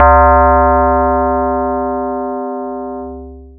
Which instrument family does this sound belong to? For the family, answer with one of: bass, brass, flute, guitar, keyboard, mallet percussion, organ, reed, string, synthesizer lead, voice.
mallet percussion